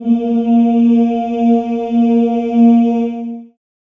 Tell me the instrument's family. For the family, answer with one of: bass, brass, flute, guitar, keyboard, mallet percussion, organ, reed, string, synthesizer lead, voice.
voice